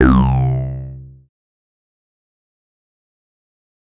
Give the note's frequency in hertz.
65.41 Hz